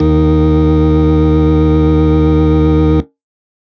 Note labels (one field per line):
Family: organ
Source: electronic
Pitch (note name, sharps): D#2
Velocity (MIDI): 25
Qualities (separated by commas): distorted